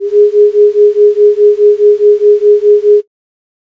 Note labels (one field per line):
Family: flute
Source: synthesizer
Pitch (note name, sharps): G#4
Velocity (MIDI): 75